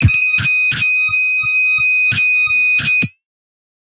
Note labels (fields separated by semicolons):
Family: guitar; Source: electronic; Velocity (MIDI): 100